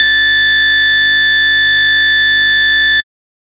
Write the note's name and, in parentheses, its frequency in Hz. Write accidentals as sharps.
A6 (1760 Hz)